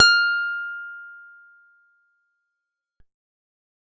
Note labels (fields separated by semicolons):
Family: guitar; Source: acoustic; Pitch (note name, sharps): F6; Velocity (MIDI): 127; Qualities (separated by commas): fast decay